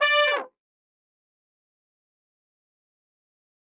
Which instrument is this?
acoustic brass instrument